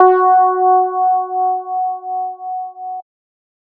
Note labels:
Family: bass; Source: synthesizer; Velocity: 25

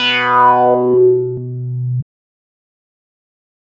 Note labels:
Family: bass; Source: synthesizer; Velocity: 25; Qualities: distorted

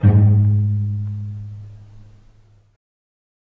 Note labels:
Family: string; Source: acoustic; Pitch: G#2; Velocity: 50; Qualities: dark, reverb

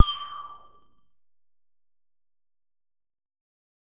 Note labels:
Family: bass; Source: synthesizer; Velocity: 50; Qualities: distorted, percussive

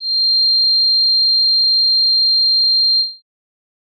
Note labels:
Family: organ; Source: electronic; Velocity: 75; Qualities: bright

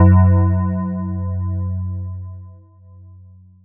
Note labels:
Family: mallet percussion; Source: electronic; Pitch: F#2; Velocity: 75; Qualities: long release

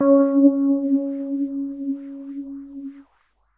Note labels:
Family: keyboard; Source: electronic; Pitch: C#4; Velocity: 50; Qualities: dark, non-linear envelope

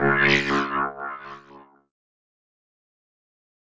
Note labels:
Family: keyboard; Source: electronic; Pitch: C#2; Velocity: 100; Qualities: distorted, fast decay, non-linear envelope

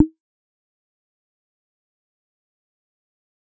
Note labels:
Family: bass; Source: synthesizer; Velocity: 127; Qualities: fast decay, percussive

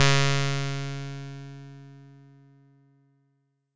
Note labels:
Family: bass; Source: synthesizer; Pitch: C#3; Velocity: 50; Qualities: bright, distorted

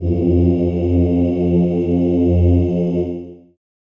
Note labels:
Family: voice; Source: acoustic; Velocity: 50; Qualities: dark, reverb

